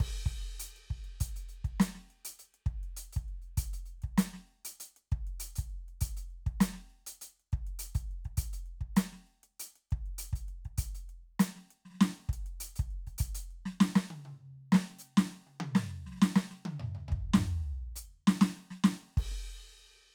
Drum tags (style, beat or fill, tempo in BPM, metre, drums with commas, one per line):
hip-hop
beat
100 BPM
4/4
crash, closed hi-hat, hi-hat pedal, snare, cross-stick, high tom, mid tom, kick